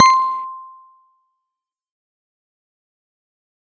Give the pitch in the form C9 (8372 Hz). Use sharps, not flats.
C6 (1047 Hz)